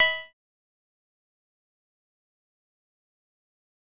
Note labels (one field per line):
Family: bass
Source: synthesizer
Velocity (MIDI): 127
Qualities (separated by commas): fast decay, percussive